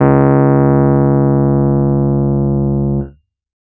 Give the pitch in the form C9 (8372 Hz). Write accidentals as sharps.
C#2 (69.3 Hz)